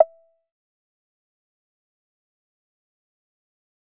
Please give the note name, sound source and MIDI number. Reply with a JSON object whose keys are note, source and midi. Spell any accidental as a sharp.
{"note": "E5", "source": "synthesizer", "midi": 76}